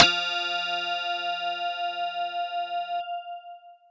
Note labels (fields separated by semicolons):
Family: mallet percussion; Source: electronic; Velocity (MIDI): 127; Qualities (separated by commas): bright, long release